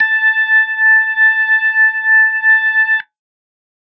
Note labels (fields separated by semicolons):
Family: organ; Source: electronic; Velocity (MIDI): 25